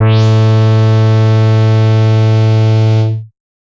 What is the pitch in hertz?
110 Hz